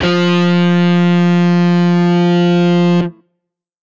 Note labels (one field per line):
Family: guitar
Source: electronic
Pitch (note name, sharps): F3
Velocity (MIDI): 100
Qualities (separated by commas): bright, distorted